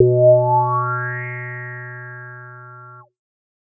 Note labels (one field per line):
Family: bass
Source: synthesizer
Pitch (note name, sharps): B2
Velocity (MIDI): 50